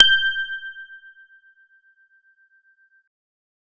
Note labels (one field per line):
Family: keyboard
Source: electronic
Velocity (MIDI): 127